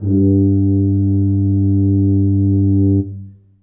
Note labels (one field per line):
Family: brass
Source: acoustic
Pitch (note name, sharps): G2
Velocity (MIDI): 25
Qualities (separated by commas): dark, reverb